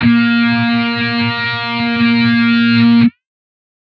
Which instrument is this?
electronic guitar